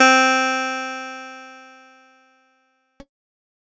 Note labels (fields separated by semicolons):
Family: keyboard; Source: electronic; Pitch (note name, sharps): C4; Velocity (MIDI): 100; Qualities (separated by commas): bright